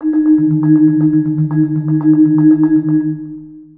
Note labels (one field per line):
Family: mallet percussion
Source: synthesizer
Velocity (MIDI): 50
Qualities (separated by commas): dark, long release, multiphonic, percussive, tempo-synced